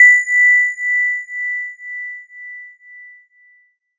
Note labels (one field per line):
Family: mallet percussion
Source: electronic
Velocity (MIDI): 50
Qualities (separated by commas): bright, multiphonic